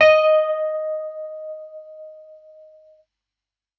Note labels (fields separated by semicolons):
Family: keyboard; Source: electronic; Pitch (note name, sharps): D#5; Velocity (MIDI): 127